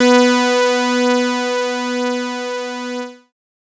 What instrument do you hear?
synthesizer bass